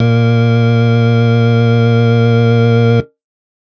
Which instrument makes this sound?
electronic organ